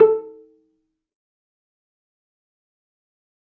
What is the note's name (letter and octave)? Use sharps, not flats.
A4